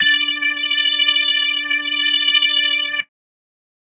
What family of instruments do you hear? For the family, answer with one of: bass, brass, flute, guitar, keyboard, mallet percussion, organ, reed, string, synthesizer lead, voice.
organ